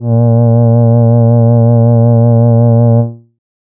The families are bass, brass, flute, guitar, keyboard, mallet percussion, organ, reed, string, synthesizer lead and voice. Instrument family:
voice